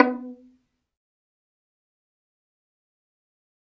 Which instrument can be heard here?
acoustic string instrument